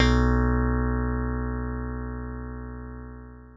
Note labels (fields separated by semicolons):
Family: guitar; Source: synthesizer; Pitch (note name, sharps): B1; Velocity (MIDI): 127; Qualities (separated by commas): dark, long release